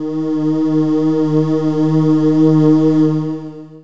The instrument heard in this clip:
synthesizer voice